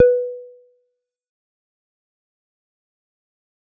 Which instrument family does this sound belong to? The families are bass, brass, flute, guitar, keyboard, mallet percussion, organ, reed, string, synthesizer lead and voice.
bass